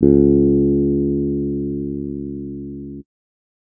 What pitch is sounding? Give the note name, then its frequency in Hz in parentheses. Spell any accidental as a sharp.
C#2 (69.3 Hz)